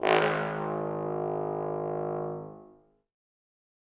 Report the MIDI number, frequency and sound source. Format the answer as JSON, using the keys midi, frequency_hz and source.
{"midi": 32, "frequency_hz": 51.91, "source": "acoustic"}